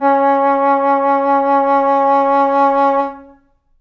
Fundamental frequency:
277.2 Hz